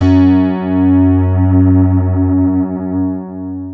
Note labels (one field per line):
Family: guitar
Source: electronic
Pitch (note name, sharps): F#2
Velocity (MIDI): 25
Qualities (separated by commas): long release, multiphonic, non-linear envelope